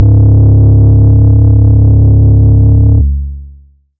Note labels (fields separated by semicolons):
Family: bass; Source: synthesizer; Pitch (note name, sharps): C#1; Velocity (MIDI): 127; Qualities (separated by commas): long release, multiphonic